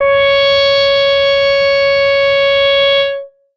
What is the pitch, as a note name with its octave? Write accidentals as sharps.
C#5